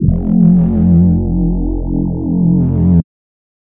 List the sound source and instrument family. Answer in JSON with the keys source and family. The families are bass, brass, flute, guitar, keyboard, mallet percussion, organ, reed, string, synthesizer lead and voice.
{"source": "synthesizer", "family": "voice"}